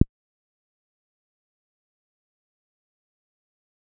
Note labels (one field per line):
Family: guitar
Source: electronic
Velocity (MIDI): 50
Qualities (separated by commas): fast decay, percussive